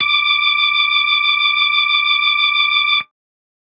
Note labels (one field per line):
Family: organ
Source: electronic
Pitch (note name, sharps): D6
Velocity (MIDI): 50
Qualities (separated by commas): distorted